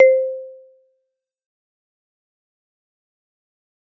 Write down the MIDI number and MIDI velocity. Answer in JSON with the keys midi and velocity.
{"midi": 72, "velocity": 100}